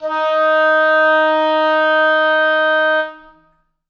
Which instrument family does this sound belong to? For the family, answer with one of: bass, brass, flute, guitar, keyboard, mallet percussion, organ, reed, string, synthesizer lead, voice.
reed